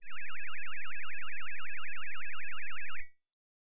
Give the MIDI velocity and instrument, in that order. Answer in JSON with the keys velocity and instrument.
{"velocity": 127, "instrument": "synthesizer voice"}